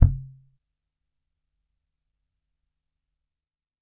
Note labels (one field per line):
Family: bass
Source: electronic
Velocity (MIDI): 25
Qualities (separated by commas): percussive